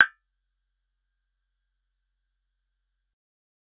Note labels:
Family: bass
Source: synthesizer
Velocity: 50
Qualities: percussive

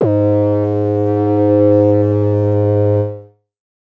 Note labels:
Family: synthesizer lead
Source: synthesizer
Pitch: G#2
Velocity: 50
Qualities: distorted, multiphonic, non-linear envelope

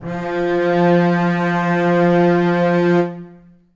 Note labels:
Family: string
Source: acoustic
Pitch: F3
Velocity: 75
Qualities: long release, reverb

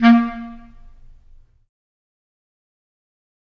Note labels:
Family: reed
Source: acoustic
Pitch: A#3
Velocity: 25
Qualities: fast decay, percussive, reverb

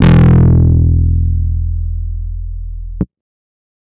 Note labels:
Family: guitar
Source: electronic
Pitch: E1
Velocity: 100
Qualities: bright, distorted

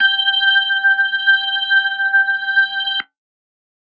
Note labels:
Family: organ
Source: electronic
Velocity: 25

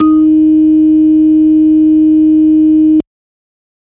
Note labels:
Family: organ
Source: electronic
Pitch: D#4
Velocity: 50

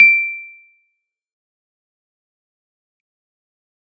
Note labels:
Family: keyboard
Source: electronic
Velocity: 75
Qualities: fast decay, percussive

